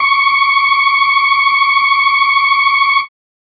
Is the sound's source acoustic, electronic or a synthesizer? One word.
electronic